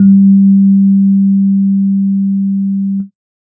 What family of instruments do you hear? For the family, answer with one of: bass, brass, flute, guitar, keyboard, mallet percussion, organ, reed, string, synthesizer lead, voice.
keyboard